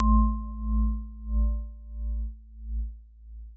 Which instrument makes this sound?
acoustic mallet percussion instrument